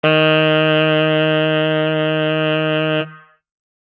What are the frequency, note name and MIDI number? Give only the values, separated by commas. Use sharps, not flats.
155.6 Hz, D#3, 51